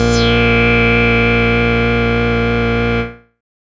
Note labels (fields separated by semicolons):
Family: bass; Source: synthesizer; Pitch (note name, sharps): A#1; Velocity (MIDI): 127; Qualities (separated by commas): bright, distorted, non-linear envelope